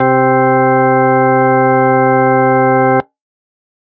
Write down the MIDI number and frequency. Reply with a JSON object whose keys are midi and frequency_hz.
{"midi": 48, "frequency_hz": 130.8}